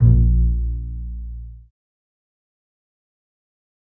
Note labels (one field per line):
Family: string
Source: acoustic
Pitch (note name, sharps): A#1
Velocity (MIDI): 25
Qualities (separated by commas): dark, fast decay, reverb